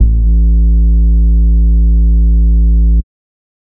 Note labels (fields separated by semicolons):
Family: bass; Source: synthesizer; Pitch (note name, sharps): A1; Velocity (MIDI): 127; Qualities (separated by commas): dark, distorted, tempo-synced